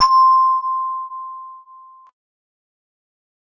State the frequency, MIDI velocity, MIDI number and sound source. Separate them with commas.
1047 Hz, 25, 84, acoustic